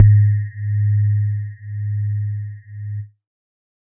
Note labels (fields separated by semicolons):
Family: synthesizer lead; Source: synthesizer; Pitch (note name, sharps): G#2; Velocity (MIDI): 75